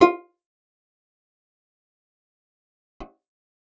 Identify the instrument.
acoustic guitar